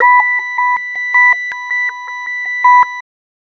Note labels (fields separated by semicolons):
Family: bass; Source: synthesizer; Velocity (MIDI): 25; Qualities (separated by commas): tempo-synced